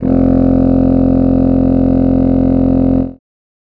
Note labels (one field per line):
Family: reed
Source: acoustic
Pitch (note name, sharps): F1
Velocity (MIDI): 100